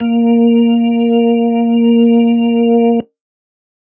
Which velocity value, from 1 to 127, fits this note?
75